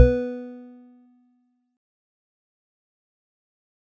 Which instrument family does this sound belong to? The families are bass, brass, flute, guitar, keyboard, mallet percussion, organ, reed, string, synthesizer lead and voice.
mallet percussion